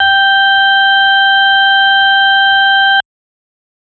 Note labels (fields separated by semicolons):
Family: organ; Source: electronic; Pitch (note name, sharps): G5; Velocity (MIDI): 50